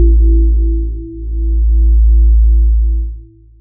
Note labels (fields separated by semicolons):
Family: voice; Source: synthesizer; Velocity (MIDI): 50; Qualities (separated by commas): dark, long release